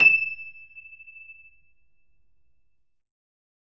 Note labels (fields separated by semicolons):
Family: keyboard; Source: electronic; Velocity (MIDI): 100; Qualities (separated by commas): bright, percussive